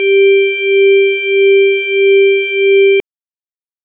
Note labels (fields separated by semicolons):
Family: organ; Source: electronic; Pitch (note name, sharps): G4; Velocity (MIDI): 100